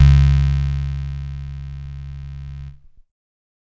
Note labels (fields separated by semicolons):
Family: keyboard; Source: electronic; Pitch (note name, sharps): C#2; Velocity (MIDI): 127; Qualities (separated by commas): bright, distorted